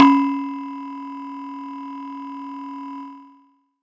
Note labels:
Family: mallet percussion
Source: acoustic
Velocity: 75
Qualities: distorted

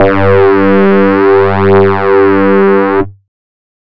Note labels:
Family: bass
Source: synthesizer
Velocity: 75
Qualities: distorted

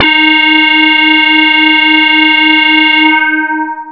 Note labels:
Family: bass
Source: synthesizer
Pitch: D#4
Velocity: 75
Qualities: long release

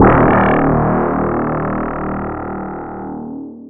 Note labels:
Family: mallet percussion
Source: electronic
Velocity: 50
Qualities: bright, distorted, long release, non-linear envelope

